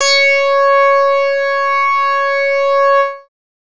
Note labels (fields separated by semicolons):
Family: bass; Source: synthesizer; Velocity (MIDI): 50; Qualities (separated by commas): distorted